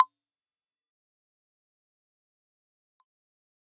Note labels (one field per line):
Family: keyboard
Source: electronic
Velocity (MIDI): 127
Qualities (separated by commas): bright, fast decay, percussive